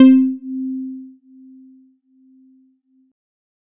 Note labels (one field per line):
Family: keyboard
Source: electronic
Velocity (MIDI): 50